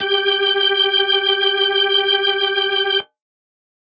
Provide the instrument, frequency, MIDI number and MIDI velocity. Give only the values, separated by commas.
electronic organ, 392 Hz, 67, 100